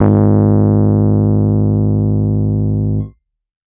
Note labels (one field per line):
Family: keyboard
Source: electronic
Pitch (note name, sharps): G#1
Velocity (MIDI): 127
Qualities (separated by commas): distorted